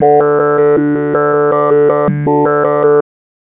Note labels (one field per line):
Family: bass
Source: synthesizer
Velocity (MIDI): 75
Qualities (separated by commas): tempo-synced